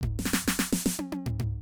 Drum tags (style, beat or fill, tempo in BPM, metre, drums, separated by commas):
punk, fill, 144 BPM, 4/4, snare, high tom, floor tom, kick